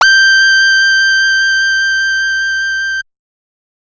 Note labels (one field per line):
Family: bass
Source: synthesizer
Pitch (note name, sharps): G6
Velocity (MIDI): 127